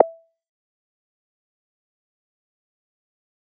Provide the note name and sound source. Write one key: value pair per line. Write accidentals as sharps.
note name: E5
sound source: synthesizer